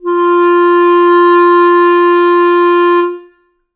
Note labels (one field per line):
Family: reed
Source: acoustic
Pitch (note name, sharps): F4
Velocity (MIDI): 100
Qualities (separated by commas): reverb